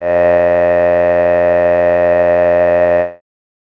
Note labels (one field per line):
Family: voice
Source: synthesizer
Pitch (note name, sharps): F2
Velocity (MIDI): 25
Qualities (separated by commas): bright